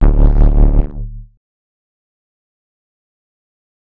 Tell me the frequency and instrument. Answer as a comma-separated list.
36.71 Hz, synthesizer bass